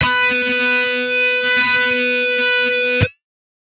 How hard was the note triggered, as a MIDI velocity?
50